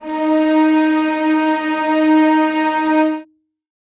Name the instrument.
acoustic string instrument